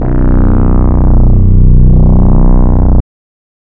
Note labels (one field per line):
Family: reed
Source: synthesizer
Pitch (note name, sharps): B0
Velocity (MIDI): 127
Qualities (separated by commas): distorted, non-linear envelope